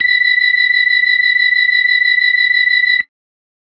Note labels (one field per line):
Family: organ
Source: electronic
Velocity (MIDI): 75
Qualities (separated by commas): distorted